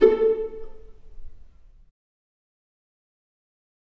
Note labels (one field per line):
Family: string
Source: acoustic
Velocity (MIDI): 50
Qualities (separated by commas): dark, fast decay, reverb